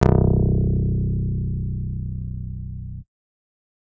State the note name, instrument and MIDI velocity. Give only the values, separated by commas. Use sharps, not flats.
B0, electronic keyboard, 127